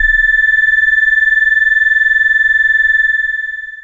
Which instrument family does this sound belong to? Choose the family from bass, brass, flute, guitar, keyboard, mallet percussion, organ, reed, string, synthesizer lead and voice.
bass